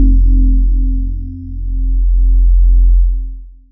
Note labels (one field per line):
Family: voice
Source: synthesizer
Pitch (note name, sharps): F1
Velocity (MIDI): 100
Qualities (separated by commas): dark, long release